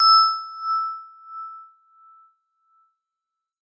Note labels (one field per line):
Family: mallet percussion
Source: acoustic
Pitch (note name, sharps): E6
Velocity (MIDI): 127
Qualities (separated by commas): bright, non-linear envelope